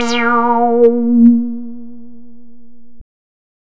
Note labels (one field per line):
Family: bass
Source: synthesizer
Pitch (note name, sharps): A#3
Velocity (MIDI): 100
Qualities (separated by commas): distorted